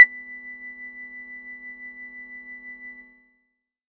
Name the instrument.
synthesizer bass